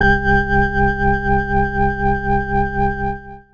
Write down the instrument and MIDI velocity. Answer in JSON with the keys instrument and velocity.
{"instrument": "electronic organ", "velocity": 75}